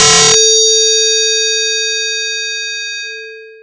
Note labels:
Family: mallet percussion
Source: acoustic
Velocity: 100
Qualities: bright, distorted, long release

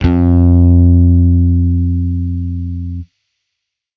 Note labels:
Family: bass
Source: electronic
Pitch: F2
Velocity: 25

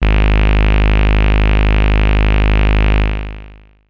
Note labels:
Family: bass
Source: synthesizer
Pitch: G#1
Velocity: 50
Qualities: bright, distorted, long release

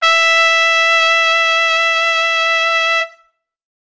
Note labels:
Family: brass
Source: acoustic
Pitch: E5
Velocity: 127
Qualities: bright

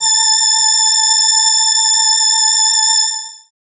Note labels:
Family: keyboard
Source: synthesizer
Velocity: 100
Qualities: bright

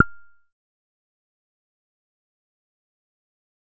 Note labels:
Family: bass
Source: synthesizer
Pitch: F6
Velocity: 50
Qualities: fast decay, percussive

